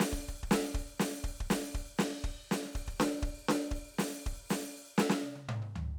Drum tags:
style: rock; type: beat; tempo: 120 BPM; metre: 4/4; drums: crash, open hi-hat, snare, high tom, mid tom, floor tom, kick

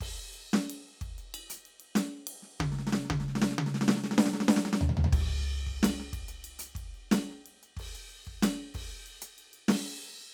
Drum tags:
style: rock; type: beat; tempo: 93 BPM; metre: 4/4; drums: crash, ride, ride bell, closed hi-hat, snare, high tom, floor tom, kick

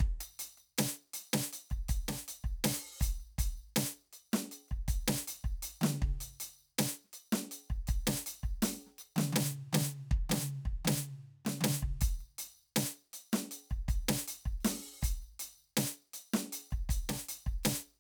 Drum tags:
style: funk; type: beat; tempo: 80 BPM; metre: 4/4; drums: closed hi-hat, hi-hat pedal, percussion, snare, high tom, kick

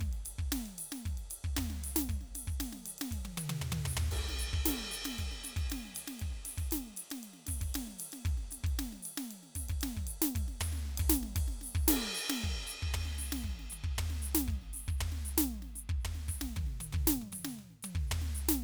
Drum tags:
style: jazz-funk; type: beat; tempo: 116 BPM; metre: 4/4; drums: ride, hi-hat pedal, snare, high tom, mid tom, floor tom, kick

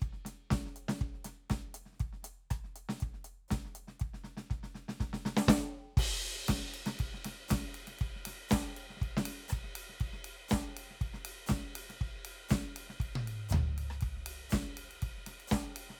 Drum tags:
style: disco; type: beat; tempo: 120 BPM; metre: 4/4; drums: crash, ride, closed hi-hat, hi-hat pedal, snare, cross-stick, high tom, floor tom, kick

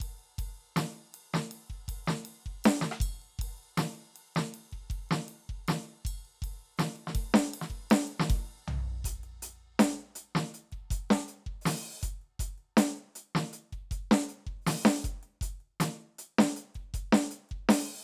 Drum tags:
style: funk; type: beat; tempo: 80 BPM; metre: 4/4; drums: ride, ride bell, closed hi-hat, open hi-hat, hi-hat pedal, snare, cross-stick, floor tom, kick

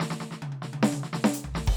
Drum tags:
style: hip-hop; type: fill; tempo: 140 BPM; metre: 4/4; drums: crash, closed hi-hat, snare, high tom, floor tom, kick

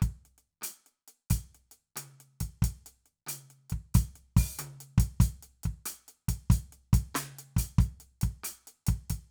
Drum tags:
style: rock; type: beat; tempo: 92 BPM; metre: 4/4; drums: closed hi-hat, open hi-hat, hi-hat pedal, snare, cross-stick, high tom, kick

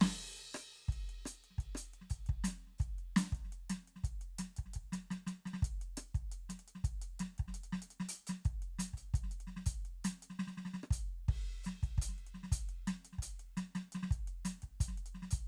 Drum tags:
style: breakbeat; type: beat; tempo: 170 BPM; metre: 4/4; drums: crash, closed hi-hat, open hi-hat, hi-hat pedal, snare, cross-stick, kick

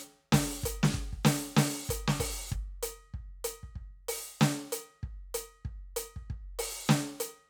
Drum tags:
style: funk; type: beat; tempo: 96 BPM; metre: 4/4; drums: closed hi-hat, open hi-hat, hi-hat pedal, snare, kick

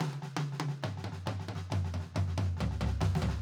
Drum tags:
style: hip-hop; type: fill; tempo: 70 BPM; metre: 4/4; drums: snare, high tom, mid tom, floor tom

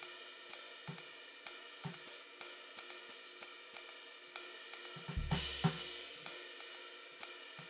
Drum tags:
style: jazz; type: beat; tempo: 125 BPM; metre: 4/4; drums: ride, hi-hat pedal, snare, kick

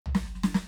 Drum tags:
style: Motown; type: fill; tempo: 148 BPM; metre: 4/4; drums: snare, floor tom

